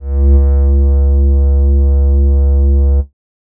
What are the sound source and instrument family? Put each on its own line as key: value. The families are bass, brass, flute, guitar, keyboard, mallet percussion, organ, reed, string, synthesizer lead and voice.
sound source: synthesizer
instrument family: bass